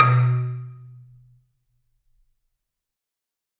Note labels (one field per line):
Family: mallet percussion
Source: acoustic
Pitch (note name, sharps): B2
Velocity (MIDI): 100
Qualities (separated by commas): fast decay, reverb